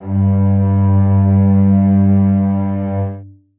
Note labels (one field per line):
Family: string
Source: acoustic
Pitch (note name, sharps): G2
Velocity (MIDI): 50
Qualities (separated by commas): reverb